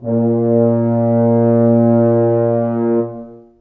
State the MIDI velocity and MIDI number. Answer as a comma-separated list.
75, 46